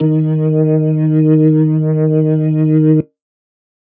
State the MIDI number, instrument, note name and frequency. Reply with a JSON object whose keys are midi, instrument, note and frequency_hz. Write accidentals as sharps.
{"midi": 51, "instrument": "electronic organ", "note": "D#3", "frequency_hz": 155.6}